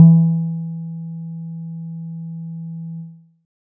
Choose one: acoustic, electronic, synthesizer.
synthesizer